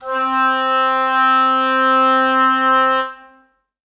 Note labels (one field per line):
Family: reed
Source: acoustic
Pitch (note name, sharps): C4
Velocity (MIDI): 75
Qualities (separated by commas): reverb